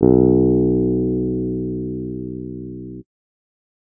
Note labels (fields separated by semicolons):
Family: keyboard; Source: electronic; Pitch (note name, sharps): B1; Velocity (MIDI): 50